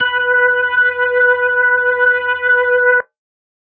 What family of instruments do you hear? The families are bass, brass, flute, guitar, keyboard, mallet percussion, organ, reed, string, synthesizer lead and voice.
organ